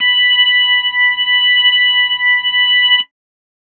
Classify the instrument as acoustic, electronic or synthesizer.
electronic